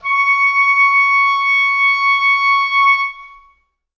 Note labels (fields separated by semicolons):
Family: reed; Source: acoustic; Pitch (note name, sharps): C#6; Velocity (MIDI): 100; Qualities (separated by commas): reverb